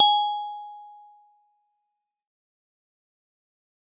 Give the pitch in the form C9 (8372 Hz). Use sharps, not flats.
G#5 (830.6 Hz)